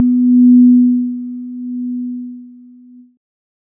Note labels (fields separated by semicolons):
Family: keyboard; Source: electronic; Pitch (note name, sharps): B3; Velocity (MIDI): 25; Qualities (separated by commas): multiphonic